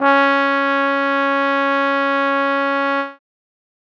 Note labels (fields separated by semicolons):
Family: brass; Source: acoustic; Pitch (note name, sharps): C#4; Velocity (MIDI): 100